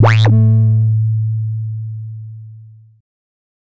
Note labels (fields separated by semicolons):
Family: bass; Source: synthesizer; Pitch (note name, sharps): A2; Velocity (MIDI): 100; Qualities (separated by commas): distorted